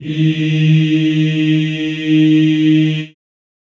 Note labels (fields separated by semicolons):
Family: voice; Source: acoustic; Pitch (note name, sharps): D#3; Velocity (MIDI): 75; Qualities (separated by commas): reverb